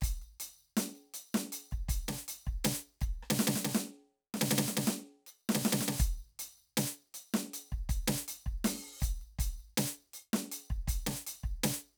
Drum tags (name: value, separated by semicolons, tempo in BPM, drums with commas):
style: funk; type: beat; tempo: 80 BPM; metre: 4/4; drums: closed hi-hat, hi-hat pedal, percussion, snare, cross-stick, kick